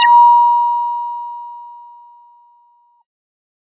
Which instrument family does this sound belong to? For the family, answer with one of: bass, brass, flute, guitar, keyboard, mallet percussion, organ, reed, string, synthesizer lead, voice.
bass